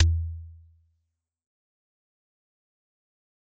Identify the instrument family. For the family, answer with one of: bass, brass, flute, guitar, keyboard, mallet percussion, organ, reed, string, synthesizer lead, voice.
mallet percussion